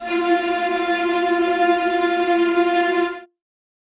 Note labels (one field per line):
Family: string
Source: acoustic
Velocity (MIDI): 50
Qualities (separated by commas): bright, non-linear envelope, reverb